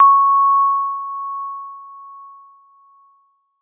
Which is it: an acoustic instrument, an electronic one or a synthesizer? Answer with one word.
electronic